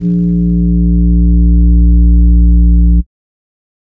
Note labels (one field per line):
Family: flute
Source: synthesizer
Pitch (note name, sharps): A#1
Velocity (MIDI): 127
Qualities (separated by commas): dark